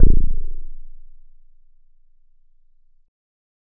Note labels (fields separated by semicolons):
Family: keyboard; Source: electronic; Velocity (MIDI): 100